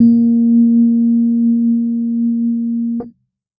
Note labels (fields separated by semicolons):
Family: keyboard; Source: electronic; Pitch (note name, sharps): A#3; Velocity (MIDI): 25; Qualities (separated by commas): dark